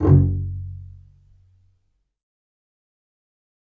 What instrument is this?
acoustic string instrument